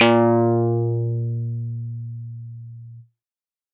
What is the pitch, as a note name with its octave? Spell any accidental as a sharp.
A#2